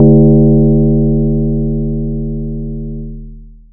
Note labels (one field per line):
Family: mallet percussion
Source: acoustic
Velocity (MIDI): 100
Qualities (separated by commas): distorted, long release